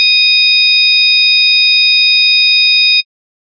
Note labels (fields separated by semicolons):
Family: organ; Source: electronic; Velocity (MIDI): 127; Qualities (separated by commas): bright